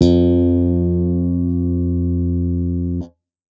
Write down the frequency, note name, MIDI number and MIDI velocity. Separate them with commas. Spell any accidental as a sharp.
87.31 Hz, F2, 41, 100